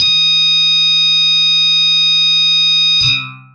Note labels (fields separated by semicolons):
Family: guitar; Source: electronic; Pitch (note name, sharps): D#6; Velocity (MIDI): 127; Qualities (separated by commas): bright, distorted, long release